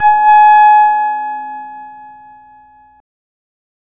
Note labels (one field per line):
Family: bass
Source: synthesizer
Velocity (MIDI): 127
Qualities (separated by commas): distorted, non-linear envelope